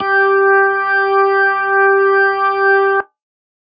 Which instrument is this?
electronic organ